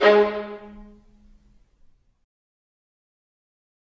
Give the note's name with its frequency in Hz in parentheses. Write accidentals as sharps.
G#3 (207.7 Hz)